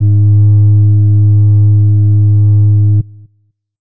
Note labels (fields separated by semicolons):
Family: flute; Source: acoustic; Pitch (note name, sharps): G#2; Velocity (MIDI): 25; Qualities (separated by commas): dark